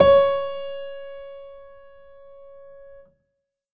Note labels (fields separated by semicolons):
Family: keyboard; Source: acoustic; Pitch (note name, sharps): C#5; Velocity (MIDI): 75; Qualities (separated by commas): reverb